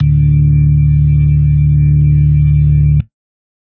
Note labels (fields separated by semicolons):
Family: organ; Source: electronic; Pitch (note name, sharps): D1; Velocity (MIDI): 50